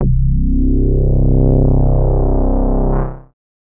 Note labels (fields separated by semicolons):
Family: bass; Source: synthesizer; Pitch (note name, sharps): C1; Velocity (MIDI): 127; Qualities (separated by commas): distorted, multiphonic